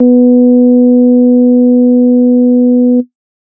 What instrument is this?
electronic organ